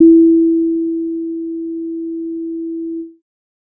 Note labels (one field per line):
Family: bass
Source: synthesizer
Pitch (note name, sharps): E4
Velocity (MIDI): 75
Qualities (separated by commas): dark